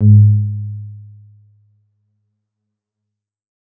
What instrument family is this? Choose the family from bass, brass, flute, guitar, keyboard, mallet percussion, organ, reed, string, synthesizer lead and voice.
keyboard